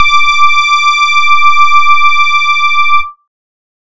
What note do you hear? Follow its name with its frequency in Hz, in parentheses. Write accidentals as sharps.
D6 (1175 Hz)